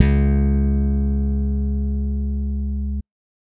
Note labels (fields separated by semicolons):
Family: bass; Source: electronic; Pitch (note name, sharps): C#2; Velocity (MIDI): 75; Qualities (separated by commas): bright